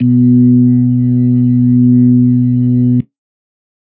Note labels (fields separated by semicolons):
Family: organ; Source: electronic; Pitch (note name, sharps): B2; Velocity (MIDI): 25